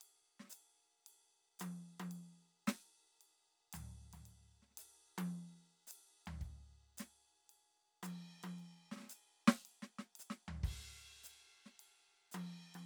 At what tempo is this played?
112 BPM